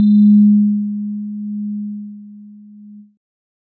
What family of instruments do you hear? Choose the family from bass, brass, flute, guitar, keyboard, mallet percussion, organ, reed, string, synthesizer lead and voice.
keyboard